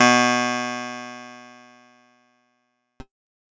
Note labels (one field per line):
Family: keyboard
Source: electronic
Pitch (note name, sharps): B2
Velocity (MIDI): 100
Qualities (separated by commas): bright